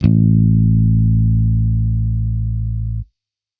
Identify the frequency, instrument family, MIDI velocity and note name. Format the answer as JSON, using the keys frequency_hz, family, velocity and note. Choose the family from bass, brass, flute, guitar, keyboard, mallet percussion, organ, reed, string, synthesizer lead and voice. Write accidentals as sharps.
{"frequency_hz": 55, "family": "bass", "velocity": 127, "note": "A1"}